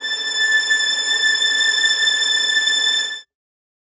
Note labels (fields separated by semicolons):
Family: string; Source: acoustic; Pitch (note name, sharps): A6; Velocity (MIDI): 127; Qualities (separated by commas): reverb